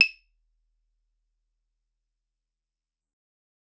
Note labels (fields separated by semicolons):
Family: guitar; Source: acoustic; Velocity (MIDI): 127; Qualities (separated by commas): fast decay, percussive